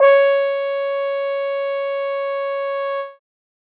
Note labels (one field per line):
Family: brass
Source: acoustic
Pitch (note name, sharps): C#5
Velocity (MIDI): 25